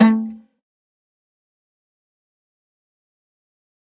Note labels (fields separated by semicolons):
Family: string; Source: acoustic; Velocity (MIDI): 100; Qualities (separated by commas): fast decay, percussive, reverb